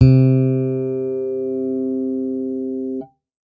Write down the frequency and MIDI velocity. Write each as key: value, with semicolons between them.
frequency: 130.8 Hz; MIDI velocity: 75